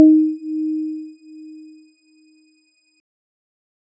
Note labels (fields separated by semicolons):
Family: keyboard; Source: electronic; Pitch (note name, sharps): D#4; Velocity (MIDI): 127; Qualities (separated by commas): dark